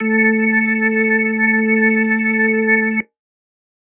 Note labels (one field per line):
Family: organ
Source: electronic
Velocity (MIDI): 25